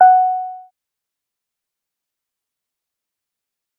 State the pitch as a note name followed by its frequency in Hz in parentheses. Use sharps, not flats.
F#5 (740 Hz)